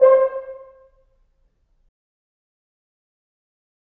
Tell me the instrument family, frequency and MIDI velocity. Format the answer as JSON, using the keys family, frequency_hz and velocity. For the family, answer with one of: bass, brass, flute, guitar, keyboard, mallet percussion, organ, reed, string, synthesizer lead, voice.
{"family": "brass", "frequency_hz": 523.3, "velocity": 25}